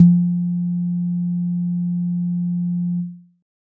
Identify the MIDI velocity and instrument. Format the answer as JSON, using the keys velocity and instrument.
{"velocity": 75, "instrument": "electronic keyboard"}